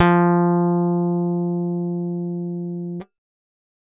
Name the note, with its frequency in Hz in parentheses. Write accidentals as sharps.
F3 (174.6 Hz)